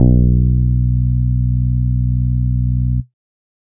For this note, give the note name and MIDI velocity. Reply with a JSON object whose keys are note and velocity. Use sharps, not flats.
{"note": "B1", "velocity": 100}